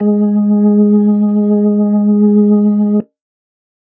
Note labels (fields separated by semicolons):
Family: organ; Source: electronic; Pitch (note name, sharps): G#3; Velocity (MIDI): 25